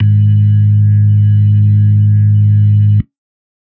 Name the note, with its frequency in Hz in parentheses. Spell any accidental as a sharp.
G#2 (103.8 Hz)